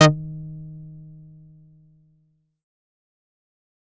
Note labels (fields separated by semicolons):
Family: bass; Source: synthesizer; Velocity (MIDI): 127; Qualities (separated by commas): distorted, fast decay